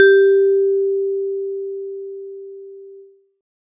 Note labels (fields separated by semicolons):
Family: mallet percussion; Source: acoustic; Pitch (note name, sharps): G4; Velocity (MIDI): 75